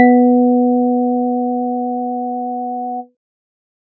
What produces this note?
electronic organ